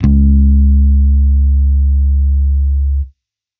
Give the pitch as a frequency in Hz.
69.3 Hz